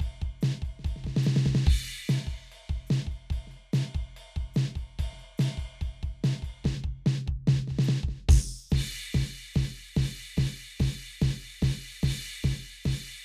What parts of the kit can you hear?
crash, ride, ride bell, hi-hat pedal, snare, floor tom and kick